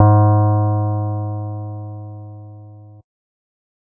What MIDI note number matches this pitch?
44